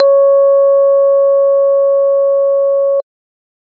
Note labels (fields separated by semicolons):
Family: organ; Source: electronic; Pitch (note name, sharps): C#5; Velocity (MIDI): 25